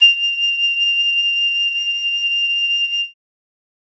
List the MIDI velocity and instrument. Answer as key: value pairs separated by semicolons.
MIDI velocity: 100; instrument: acoustic flute